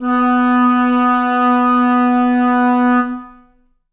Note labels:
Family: reed; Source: acoustic; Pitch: B3; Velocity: 100; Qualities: reverb

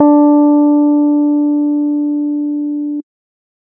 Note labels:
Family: keyboard; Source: electronic; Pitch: D4; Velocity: 100

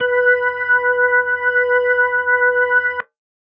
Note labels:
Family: organ; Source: electronic; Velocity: 50

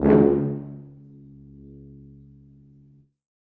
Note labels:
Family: brass; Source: acoustic; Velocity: 127; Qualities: reverb

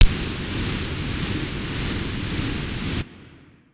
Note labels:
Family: flute; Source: acoustic; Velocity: 127; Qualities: distorted

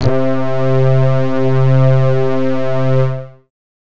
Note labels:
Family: bass; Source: synthesizer; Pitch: C3; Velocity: 25; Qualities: distorted

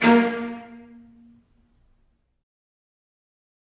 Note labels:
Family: string; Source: acoustic; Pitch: A#3; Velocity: 100; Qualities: fast decay, reverb

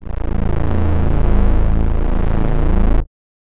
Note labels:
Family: reed; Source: acoustic; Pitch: A0; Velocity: 25

